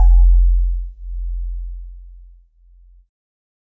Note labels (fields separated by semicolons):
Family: keyboard; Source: electronic; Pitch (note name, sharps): F1; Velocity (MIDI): 75; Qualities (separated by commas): multiphonic